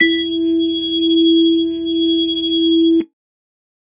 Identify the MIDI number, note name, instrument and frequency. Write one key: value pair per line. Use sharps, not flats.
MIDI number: 64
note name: E4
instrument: electronic organ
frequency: 329.6 Hz